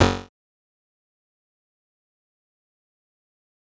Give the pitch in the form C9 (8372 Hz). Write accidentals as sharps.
F#1 (46.25 Hz)